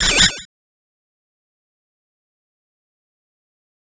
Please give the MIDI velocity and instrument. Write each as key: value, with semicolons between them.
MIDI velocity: 127; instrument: synthesizer bass